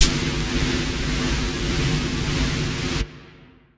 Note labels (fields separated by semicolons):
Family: flute; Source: acoustic; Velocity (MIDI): 25; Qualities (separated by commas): distorted